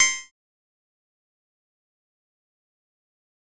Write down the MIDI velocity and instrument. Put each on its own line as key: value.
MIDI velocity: 75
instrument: synthesizer bass